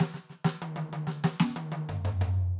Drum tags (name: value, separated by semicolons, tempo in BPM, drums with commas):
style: funk rock; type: fill; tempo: 92 BPM; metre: 4/4; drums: snare, high tom, floor tom